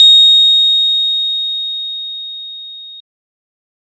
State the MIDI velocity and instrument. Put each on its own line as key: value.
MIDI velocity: 75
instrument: electronic organ